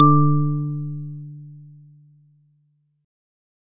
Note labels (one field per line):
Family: organ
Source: electronic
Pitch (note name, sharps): D3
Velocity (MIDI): 75